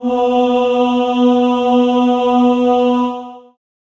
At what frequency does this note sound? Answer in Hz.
246.9 Hz